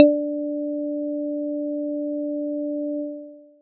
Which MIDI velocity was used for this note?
25